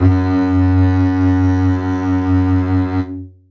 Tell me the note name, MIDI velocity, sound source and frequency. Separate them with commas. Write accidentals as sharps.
F#2, 127, acoustic, 92.5 Hz